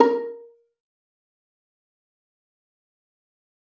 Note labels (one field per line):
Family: string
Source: acoustic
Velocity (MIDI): 75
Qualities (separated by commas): fast decay, percussive, reverb